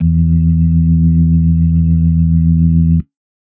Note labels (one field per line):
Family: organ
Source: electronic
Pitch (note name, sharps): E2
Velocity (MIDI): 25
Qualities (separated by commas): dark